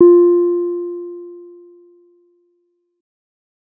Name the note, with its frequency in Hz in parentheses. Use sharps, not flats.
F4 (349.2 Hz)